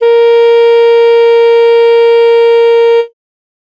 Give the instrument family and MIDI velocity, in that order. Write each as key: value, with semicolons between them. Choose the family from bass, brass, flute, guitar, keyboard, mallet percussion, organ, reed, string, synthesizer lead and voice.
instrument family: reed; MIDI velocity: 127